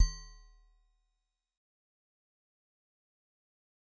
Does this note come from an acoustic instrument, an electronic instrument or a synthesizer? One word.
acoustic